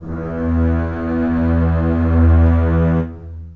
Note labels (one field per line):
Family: string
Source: acoustic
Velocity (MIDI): 50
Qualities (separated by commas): long release, reverb